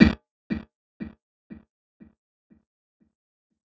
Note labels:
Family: keyboard; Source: electronic; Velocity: 25; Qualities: bright

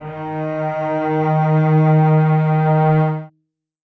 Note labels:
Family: string; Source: acoustic; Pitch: D#3; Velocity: 75; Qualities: reverb

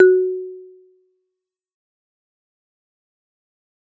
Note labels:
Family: mallet percussion; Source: acoustic; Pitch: F#4; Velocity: 75; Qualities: fast decay, percussive

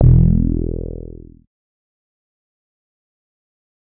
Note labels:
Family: bass; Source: synthesizer; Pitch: E1; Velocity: 75; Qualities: distorted, fast decay

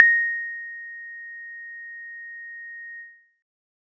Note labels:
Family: guitar; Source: synthesizer; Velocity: 50

